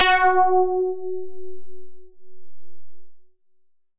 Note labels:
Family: synthesizer lead; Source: synthesizer; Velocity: 100

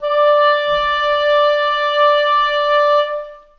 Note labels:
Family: reed; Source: acoustic; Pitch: D5; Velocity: 100; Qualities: long release, reverb

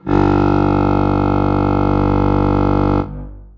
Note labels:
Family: reed; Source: acoustic; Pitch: G1; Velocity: 127; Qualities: long release, reverb

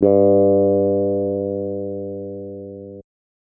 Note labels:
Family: keyboard; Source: electronic; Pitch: G2; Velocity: 50

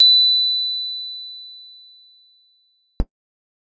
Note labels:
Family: keyboard; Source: electronic; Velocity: 75; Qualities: bright

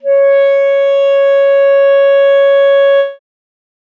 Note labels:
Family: reed; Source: acoustic; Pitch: C#5; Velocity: 127

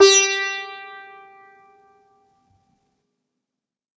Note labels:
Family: guitar; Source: acoustic; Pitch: G4; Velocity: 75; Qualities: bright

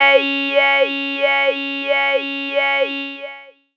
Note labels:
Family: voice; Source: synthesizer; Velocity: 100; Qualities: long release, non-linear envelope, tempo-synced

